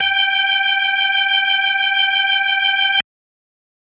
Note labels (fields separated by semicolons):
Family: organ; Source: electronic; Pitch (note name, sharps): G5; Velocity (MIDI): 25